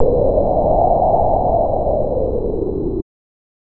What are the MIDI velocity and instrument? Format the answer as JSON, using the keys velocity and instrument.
{"velocity": 100, "instrument": "synthesizer bass"}